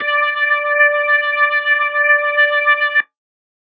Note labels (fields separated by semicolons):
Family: organ; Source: electronic; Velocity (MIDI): 100; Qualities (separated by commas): distorted